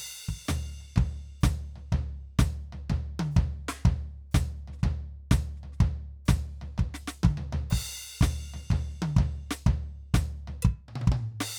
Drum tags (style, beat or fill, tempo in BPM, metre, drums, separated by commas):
swing, beat, 124 BPM, 4/4, crash, hi-hat pedal, percussion, snare, high tom, mid tom, floor tom, kick